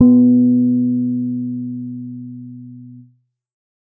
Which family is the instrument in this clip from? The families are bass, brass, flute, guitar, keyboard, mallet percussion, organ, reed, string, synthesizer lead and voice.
keyboard